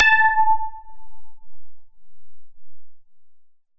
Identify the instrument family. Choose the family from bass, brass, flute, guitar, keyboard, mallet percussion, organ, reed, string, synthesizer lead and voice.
synthesizer lead